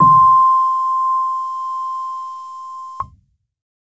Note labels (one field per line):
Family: keyboard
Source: electronic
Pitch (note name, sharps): C6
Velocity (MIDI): 25